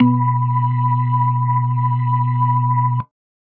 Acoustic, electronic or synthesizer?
electronic